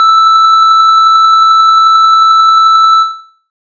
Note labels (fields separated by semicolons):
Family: bass; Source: synthesizer; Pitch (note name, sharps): E6; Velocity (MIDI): 25